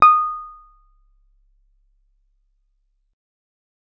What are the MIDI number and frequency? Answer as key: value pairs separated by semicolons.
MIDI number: 87; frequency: 1245 Hz